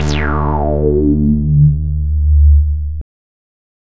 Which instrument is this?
synthesizer bass